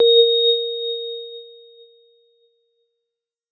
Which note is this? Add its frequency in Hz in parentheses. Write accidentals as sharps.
A#4 (466.2 Hz)